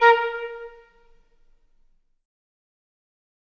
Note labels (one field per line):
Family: flute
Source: acoustic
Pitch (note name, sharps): A#4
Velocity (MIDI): 100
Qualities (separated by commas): fast decay, reverb